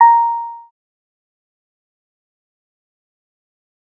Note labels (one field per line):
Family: bass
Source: synthesizer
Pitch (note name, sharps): A#5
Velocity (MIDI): 127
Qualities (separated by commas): fast decay, percussive